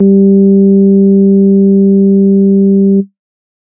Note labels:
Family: organ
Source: electronic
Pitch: G3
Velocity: 100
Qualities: dark

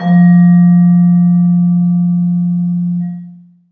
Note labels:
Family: mallet percussion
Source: acoustic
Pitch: F3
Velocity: 50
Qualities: long release, reverb

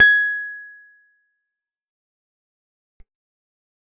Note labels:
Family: guitar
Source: acoustic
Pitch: G#6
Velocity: 100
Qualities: fast decay, percussive

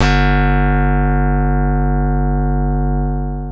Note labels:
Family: keyboard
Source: electronic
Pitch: G1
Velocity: 100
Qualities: bright, long release

